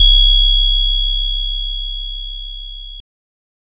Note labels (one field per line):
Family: guitar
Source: synthesizer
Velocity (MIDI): 75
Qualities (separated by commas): bright, distorted